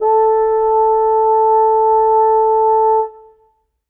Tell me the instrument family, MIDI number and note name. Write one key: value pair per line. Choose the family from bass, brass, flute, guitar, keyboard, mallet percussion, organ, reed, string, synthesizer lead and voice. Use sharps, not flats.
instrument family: reed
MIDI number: 69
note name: A4